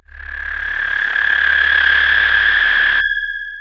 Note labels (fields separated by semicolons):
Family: voice; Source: synthesizer; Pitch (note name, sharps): C#1; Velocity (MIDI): 50; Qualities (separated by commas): distorted, long release